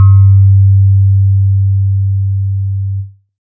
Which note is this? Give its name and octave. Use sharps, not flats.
G2